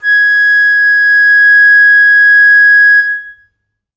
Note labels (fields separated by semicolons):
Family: flute; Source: acoustic; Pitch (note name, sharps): G#6; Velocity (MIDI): 100; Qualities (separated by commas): reverb